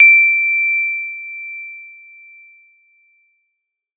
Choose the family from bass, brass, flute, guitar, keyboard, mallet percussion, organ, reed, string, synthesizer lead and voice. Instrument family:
keyboard